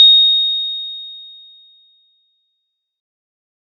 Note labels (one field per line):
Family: mallet percussion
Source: acoustic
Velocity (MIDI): 75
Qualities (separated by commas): bright